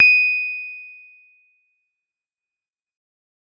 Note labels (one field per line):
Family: keyboard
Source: electronic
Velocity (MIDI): 50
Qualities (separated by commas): bright, fast decay